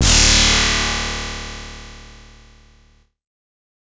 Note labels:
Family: bass; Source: synthesizer; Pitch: D1; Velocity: 100; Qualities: bright, distorted

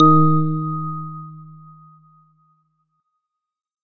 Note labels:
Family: organ; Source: electronic; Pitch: D#3; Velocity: 50

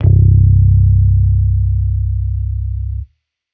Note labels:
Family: bass; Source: electronic; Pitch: C1; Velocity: 25; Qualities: distorted

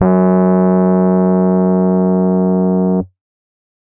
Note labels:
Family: keyboard; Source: electronic; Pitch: F#2; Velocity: 100

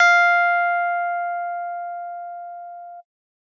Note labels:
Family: keyboard; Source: acoustic; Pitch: F5; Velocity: 127

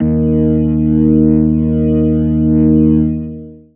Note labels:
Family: organ; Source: electronic; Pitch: D#2; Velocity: 127; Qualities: distorted, long release

